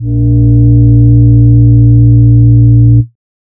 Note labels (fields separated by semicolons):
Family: voice; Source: synthesizer; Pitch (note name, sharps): A#1; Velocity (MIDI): 100; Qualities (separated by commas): dark